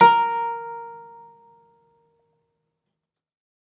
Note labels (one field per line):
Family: guitar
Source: acoustic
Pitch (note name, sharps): A#4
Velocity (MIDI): 75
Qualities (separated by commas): reverb